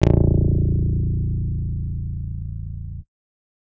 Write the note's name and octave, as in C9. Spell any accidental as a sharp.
A0